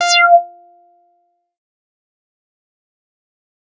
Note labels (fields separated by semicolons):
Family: bass; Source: synthesizer; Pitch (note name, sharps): F5; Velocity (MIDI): 100; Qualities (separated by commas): bright, distorted, fast decay, percussive